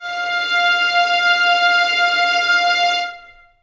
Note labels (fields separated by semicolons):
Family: string; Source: acoustic; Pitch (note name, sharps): F5; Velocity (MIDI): 25; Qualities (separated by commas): reverb